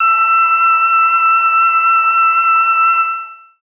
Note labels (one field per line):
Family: voice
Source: synthesizer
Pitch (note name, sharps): E6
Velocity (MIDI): 50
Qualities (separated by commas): bright, long release